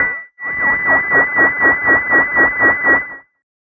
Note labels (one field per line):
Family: bass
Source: synthesizer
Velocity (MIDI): 50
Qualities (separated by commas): tempo-synced